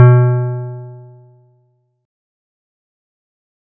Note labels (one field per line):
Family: keyboard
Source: electronic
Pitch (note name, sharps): B2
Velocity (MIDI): 25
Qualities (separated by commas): fast decay